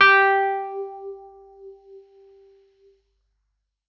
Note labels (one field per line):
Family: keyboard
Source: electronic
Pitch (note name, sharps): G4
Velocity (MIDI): 100